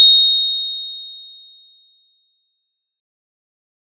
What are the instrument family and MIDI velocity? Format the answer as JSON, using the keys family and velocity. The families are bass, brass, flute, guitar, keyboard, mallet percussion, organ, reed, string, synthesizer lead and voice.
{"family": "keyboard", "velocity": 127}